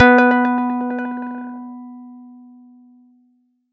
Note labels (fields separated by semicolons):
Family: guitar; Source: electronic; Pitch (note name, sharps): B3; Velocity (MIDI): 100